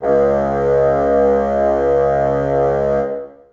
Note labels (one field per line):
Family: reed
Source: acoustic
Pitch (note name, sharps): C#2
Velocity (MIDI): 127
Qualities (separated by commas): reverb